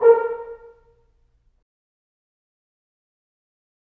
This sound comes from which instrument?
acoustic brass instrument